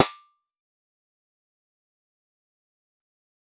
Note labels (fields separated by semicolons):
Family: guitar; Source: synthesizer; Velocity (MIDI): 75; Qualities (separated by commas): fast decay, percussive